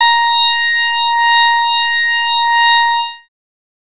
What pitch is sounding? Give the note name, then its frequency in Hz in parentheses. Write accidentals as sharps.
A#5 (932.3 Hz)